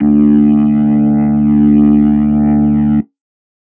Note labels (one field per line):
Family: organ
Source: electronic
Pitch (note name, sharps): D2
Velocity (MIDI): 25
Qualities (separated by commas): distorted